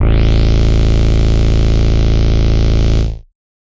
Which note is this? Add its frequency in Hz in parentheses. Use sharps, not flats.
A0 (27.5 Hz)